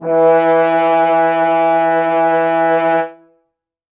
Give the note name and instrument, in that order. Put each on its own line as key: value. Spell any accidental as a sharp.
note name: E3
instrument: acoustic brass instrument